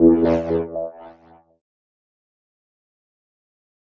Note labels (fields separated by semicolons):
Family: keyboard; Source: electronic; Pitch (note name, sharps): E2; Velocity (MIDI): 75; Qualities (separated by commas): distorted, fast decay, non-linear envelope